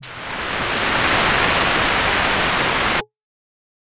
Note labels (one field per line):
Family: voice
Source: synthesizer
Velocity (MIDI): 127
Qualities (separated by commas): multiphonic